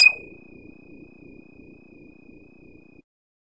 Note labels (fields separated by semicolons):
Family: bass; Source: synthesizer; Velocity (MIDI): 75; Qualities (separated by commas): bright, percussive